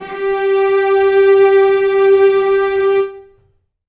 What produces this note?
acoustic string instrument